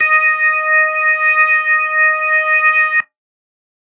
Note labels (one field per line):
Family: organ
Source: electronic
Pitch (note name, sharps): D#5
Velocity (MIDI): 75